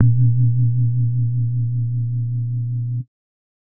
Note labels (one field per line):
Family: bass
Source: synthesizer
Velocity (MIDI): 25